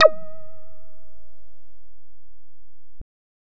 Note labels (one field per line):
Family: bass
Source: synthesizer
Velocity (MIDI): 25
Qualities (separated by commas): distorted